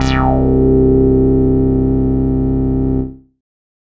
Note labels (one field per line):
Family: bass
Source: synthesizer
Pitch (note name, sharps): C1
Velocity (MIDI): 100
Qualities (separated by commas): bright, distorted, non-linear envelope